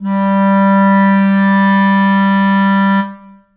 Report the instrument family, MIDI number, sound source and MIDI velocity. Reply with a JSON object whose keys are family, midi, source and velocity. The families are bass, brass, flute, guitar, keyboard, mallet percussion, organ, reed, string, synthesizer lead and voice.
{"family": "reed", "midi": 55, "source": "acoustic", "velocity": 100}